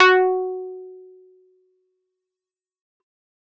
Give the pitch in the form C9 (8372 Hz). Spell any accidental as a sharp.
F#4 (370 Hz)